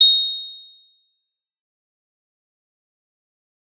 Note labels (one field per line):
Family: guitar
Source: electronic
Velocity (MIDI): 100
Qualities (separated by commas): bright, fast decay, percussive